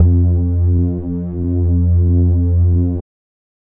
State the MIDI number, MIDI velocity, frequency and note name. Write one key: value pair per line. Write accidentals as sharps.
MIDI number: 41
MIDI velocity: 127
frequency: 87.31 Hz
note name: F2